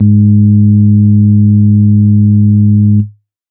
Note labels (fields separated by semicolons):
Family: organ; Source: electronic; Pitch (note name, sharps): G#2; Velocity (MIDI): 50; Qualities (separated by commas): dark